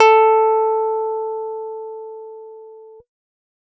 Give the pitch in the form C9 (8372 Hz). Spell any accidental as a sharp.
A4 (440 Hz)